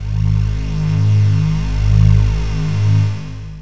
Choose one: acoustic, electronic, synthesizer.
synthesizer